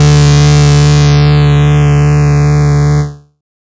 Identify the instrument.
synthesizer bass